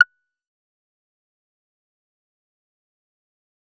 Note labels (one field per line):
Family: bass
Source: synthesizer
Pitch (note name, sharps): F#6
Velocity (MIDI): 100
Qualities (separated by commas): fast decay, percussive